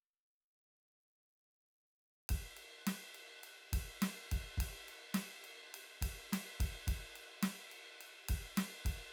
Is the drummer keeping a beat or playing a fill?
beat